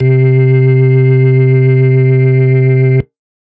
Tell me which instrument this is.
electronic organ